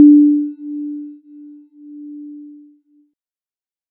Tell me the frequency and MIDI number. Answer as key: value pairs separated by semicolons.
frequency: 293.7 Hz; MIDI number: 62